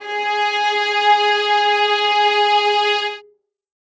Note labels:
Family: string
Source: acoustic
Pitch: G#4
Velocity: 100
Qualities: reverb

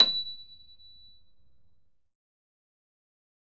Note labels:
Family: keyboard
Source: electronic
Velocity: 100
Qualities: bright, fast decay, percussive

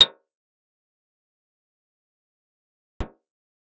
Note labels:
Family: guitar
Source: acoustic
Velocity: 100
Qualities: bright, fast decay, percussive, reverb

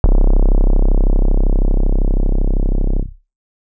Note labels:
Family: keyboard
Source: electronic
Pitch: C1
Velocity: 127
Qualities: distorted

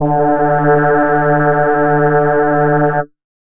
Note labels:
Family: voice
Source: synthesizer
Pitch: D3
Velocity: 25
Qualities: multiphonic

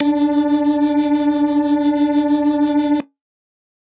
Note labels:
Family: organ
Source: electronic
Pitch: D4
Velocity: 100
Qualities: bright

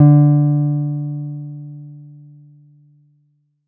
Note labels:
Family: keyboard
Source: electronic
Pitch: D3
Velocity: 25

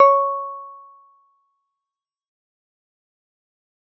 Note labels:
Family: guitar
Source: synthesizer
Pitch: C#5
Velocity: 75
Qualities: fast decay

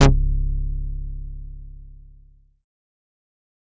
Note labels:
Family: bass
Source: synthesizer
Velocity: 127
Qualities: distorted, fast decay

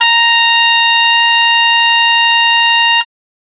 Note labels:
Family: reed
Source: acoustic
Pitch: A#5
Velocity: 127

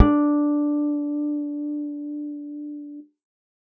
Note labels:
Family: bass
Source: synthesizer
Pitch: D4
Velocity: 127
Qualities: dark, reverb

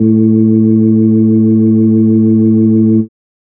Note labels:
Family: organ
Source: electronic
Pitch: A2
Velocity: 75

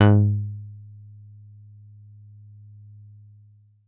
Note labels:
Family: guitar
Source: synthesizer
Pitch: G#2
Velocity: 127

